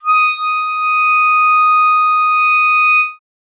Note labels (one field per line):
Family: reed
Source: acoustic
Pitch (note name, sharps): D#6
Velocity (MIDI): 75